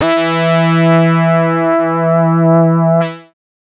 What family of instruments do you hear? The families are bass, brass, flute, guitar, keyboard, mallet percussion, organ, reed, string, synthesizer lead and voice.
bass